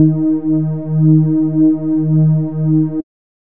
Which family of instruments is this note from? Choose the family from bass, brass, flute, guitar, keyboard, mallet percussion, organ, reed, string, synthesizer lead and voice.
bass